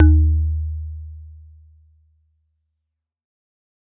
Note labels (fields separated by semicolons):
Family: mallet percussion; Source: acoustic; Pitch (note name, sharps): D#2; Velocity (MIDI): 100; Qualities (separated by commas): dark